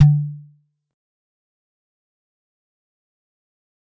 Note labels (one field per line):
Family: mallet percussion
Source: acoustic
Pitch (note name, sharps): D3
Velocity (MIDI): 50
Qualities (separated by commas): dark, fast decay, percussive